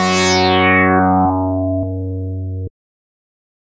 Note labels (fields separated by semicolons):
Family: bass; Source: synthesizer; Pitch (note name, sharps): F#2; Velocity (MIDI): 75; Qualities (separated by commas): distorted